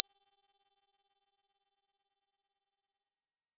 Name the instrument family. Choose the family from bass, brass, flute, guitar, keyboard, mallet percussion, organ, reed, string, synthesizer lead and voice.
guitar